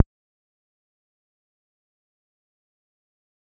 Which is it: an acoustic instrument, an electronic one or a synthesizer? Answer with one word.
synthesizer